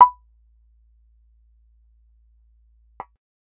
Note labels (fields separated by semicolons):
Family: bass; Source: synthesizer; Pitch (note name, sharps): B5; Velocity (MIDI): 75; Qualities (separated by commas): percussive